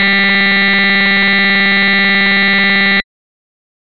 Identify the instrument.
synthesizer bass